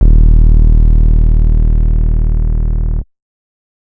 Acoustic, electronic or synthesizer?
synthesizer